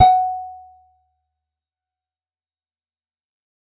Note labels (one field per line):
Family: guitar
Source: acoustic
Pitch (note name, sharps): F#5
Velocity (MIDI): 50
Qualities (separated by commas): fast decay, percussive